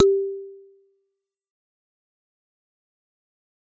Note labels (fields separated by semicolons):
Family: mallet percussion; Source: acoustic; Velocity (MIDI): 127; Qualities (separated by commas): fast decay, percussive